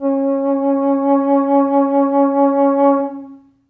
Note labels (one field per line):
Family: flute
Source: acoustic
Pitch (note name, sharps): C#4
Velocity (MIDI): 50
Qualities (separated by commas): reverb